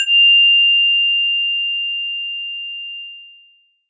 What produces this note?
electronic mallet percussion instrument